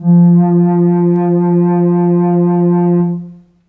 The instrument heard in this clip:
acoustic flute